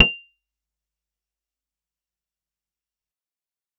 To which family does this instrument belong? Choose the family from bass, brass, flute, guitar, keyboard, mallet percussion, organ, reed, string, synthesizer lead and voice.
guitar